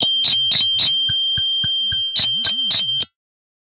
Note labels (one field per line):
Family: guitar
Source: electronic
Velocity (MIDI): 127